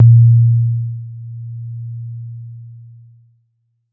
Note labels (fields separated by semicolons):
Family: keyboard; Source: electronic; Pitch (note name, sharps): A#2; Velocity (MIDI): 75; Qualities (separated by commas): dark